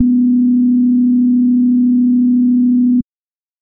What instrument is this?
synthesizer bass